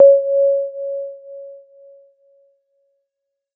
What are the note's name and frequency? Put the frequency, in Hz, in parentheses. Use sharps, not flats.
C#5 (554.4 Hz)